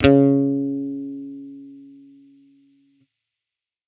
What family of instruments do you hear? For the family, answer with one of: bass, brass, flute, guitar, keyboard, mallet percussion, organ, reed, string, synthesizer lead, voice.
bass